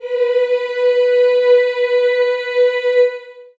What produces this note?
acoustic voice